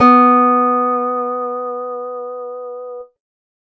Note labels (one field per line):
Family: guitar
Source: acoustic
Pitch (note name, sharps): B3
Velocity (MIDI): 50